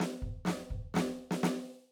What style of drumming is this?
fast funk